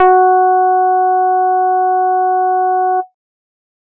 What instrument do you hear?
synthesizer bass